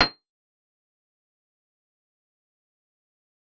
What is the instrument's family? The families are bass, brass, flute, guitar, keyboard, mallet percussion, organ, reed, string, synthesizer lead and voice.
keyboard